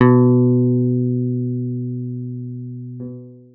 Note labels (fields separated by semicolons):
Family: guitar; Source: electronic; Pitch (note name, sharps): B2; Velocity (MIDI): 75; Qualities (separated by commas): long release